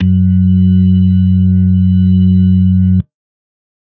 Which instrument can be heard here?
electronic organ